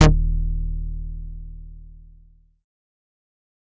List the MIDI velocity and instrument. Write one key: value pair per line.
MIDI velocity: 100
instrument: synthesizer bass